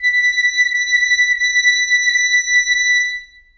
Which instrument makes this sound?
acoustic reed instrument